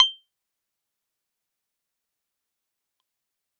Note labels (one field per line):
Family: keyboard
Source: electronic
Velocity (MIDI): 25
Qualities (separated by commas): fast decay, percussive